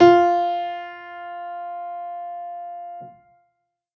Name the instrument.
acoustic keyboard